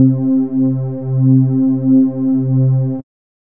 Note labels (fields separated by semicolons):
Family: bass; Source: synthesizer; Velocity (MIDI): 100; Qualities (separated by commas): dark